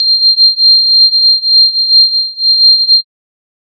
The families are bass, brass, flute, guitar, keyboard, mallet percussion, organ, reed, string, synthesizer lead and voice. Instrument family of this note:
mallet percussion